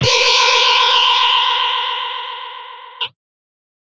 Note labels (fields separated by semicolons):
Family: guitar; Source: electronic; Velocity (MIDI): 100; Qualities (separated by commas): bright, distorted